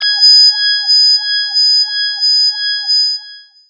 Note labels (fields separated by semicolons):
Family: voice; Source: synthesizer; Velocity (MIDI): 25; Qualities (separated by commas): bright, long release, non-linear envelope, tempo-synced